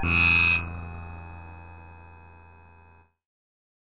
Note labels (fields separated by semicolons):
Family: keyboard; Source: synthesizer; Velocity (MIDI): 75; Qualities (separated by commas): bright, distorted